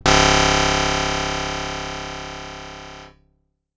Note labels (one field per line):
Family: guitar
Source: acoustic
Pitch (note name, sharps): C#1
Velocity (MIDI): 127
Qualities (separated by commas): bright